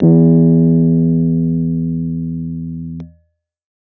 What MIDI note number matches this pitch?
40